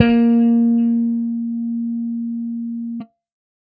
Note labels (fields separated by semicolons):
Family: bass; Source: electronic; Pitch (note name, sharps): A#3; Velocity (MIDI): 100